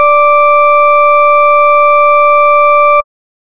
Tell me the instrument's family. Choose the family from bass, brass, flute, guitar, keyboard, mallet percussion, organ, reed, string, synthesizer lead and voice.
bass